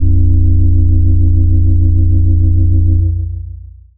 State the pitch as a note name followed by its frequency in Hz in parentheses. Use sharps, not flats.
A#-1 (14.57 Hz)